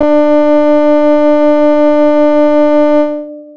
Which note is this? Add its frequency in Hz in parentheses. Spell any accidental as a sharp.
D4 (293.7 Hz)